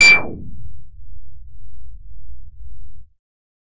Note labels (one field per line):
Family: bass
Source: synthesizer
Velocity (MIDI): 127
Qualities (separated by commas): distorted